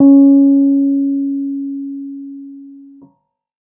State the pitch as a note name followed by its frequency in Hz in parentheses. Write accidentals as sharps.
C#4 (277.2 Hz)